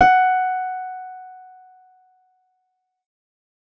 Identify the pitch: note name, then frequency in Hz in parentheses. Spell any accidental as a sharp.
F#5 (740 Hz)